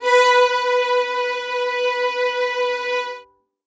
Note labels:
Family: string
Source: acoustic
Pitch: B4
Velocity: 127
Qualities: reverb

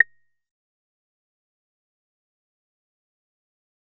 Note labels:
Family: bass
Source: synthesizer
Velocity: 75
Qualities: fast decay, percussive

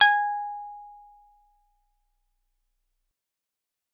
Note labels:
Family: guitar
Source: acoustic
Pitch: G#5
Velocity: 100

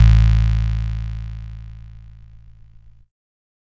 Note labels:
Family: keyboard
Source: electronic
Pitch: A1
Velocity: 100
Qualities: bright, distorted

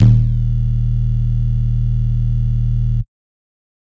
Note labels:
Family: bass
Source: synthesizer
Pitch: D#1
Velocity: 127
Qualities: bright, distorted

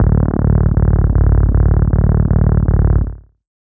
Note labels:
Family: bass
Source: synthesizer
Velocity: 50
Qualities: distorted, tempo-synced

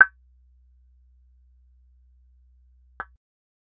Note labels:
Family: bass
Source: synthesizer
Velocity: 75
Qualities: percussive

